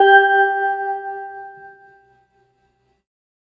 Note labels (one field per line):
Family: organ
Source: electronic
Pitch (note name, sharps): G4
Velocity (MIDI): 25